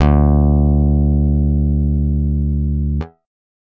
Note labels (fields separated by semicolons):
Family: guitar; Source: acoustic; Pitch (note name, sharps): D2; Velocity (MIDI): 75